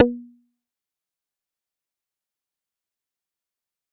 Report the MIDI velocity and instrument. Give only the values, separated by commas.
100, synthesizer bass